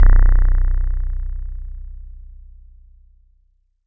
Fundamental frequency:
30.87 Hz